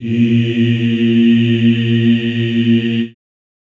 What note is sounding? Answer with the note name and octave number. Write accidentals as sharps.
A#2